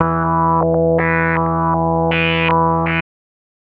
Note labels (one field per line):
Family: bass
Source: synthesizer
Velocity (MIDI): 127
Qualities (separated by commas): tempo-synced